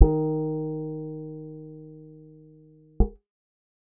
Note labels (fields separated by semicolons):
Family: guitar; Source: acoustic; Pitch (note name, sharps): D#3; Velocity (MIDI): 25; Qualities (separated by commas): dark